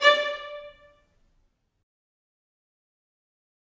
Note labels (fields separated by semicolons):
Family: string; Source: acoustic; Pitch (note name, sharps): D5; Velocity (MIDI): 25; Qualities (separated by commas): fast decay, percussive, reverb